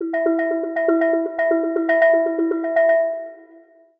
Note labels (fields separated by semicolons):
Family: mallet percussion; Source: synthesizer; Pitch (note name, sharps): E4; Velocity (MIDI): 50; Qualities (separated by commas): long release, multiphonic, percussive, tempo-synced